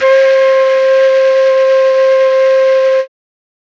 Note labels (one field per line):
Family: flute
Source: acoustic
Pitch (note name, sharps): C5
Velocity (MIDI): 50